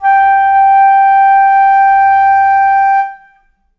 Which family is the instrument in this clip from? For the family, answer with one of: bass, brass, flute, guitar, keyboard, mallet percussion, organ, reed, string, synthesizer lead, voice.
flute